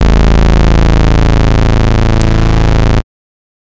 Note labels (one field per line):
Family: bass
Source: synthesizer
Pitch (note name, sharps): A0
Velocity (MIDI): 127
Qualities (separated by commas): bright, distorted